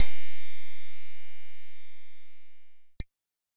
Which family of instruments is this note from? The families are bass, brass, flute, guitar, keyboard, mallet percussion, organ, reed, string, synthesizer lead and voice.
keyboard